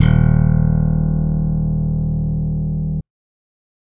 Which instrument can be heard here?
electronic bass